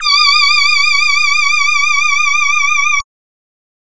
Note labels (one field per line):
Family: voice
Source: synthesizer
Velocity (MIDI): 75